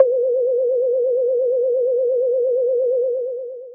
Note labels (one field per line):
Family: bass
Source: synthesizer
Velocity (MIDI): 127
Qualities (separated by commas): long release